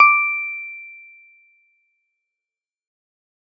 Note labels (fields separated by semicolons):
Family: guitar; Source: synthesizer; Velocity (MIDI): 75; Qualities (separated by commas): bright, fast decay